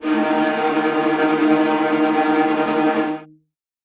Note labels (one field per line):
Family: string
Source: acoustic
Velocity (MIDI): 50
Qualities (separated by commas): non-linear envelope, reverb